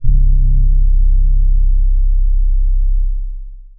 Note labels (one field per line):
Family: keyboard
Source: electronic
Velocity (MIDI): 50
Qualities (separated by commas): dark, long release